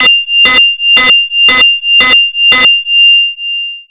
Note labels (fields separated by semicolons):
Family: bass; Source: synthesizer; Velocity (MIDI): 100; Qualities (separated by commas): long release